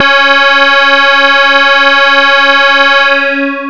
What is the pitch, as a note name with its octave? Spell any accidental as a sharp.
C#4